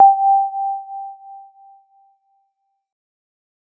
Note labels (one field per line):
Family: keyboard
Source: electronic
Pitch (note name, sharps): G5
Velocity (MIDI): 75